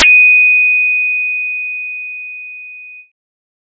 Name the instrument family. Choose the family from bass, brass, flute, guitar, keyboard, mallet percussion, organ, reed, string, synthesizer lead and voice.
bass